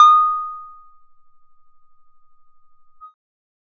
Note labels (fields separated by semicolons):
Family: bass; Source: synthesizer; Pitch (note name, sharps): D#6; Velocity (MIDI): 75; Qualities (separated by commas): percussive